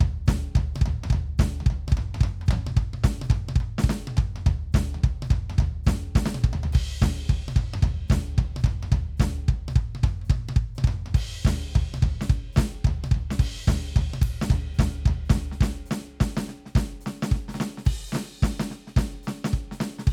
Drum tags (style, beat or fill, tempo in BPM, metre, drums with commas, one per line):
swing
beat
215 BPM
4/4
crash, ride, hi-hat pedal, snare, high tom, mid tom, floor tom, kick